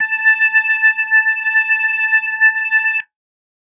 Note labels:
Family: organ; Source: electronic; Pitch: A5; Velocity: 75

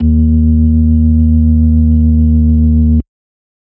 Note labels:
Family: organ; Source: electronic; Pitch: D#2; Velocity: 127; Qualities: dark, distorted

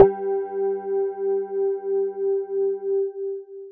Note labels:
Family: mallet percussion; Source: electronic; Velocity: 75; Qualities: long release

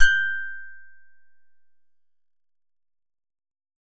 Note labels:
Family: guitar; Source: synthesizer; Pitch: G6; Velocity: 25

